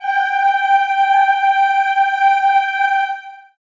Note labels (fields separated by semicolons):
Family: voice; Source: acoustic; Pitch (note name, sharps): G5; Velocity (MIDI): 75; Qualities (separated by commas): reverb